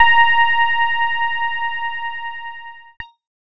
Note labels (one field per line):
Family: keyboard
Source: electronic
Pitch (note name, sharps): A#5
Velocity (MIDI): 75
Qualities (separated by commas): distorted